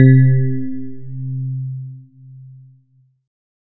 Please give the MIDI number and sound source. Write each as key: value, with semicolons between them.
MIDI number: 48; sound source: electronic